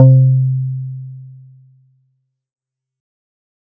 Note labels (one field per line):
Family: guitar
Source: synthesizer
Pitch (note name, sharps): C3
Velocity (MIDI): 25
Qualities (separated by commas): dark, fast decay